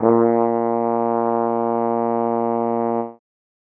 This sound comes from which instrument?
acoustic brass instrument